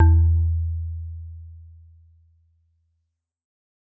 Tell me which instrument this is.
acoustic mallet percussion instrument